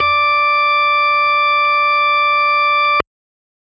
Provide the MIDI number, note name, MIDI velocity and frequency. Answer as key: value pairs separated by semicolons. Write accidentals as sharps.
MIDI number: 74; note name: D5; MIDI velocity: 100; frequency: 587.3 Hz